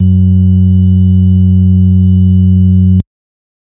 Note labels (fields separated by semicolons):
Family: organ; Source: electronic; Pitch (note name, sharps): F#2; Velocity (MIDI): 25